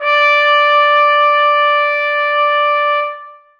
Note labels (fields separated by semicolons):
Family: brass; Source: acoustic; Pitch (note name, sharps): D5; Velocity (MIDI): 100; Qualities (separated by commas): bright, reverb